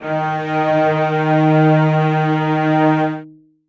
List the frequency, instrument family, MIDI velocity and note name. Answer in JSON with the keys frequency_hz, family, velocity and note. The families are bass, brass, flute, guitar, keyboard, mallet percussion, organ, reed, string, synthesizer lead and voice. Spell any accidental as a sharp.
{"frequency_hz": 155.6, "family": "string", "velocity": 100, "note": "D#3"}